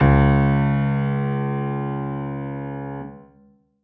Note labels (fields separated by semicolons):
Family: keyboard; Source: acoustic; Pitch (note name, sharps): C#2; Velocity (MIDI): 50